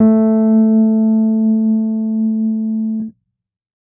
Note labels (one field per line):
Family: keyboard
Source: electronic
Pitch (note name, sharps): A3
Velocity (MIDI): 75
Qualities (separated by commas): dark